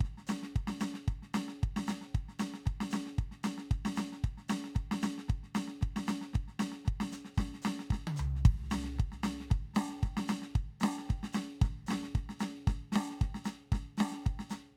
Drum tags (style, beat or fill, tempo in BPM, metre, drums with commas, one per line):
country
beat
114 BPM
4/4
ride, hi-hat pedal, snare, high tom, floor tom, kick